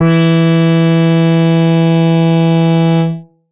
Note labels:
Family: bass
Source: synthesizer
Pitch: E3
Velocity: 75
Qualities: distorted

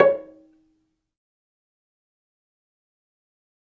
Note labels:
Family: string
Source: acoustic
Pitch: C#5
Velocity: 75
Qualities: fast decay, percussive, reverb

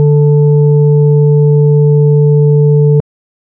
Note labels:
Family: organ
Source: electronic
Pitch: D3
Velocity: 75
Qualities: dark

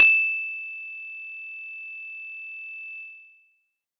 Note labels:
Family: mallet percussion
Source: acoustic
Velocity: 75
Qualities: bright, distorted

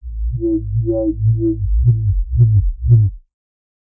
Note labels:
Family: bass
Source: synthesizer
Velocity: 25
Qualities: distorted, non-linear envelope

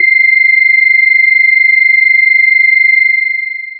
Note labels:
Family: bass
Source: synthesizer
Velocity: 75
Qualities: long release

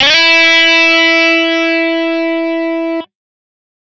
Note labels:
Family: guitar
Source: electronic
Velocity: 127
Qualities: bright, distorted

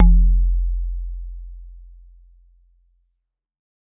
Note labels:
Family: mallet percussion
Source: acoustic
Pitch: F1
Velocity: 25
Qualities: dark

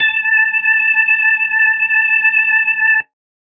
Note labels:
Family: organ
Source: electronic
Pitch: A5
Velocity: 75

